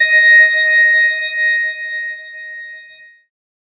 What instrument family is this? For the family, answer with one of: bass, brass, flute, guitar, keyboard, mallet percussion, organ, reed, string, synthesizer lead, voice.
keyboard